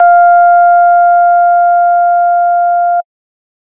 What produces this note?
electronic organ